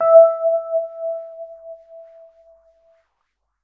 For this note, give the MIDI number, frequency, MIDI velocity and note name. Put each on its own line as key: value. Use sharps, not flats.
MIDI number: 76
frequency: 659.3 Hz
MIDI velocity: 50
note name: E5